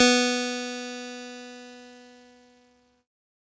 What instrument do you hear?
electronic keyboard